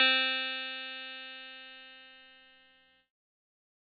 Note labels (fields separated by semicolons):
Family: keyboard; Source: electronic; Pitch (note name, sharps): C4; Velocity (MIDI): 75; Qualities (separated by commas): bright, distorted